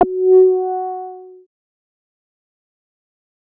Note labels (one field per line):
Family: bass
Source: synthesizer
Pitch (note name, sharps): F#4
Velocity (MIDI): 50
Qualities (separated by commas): distorted, fast decay